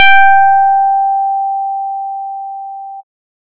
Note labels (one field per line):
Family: bass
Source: synthesizer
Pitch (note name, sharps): G5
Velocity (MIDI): 50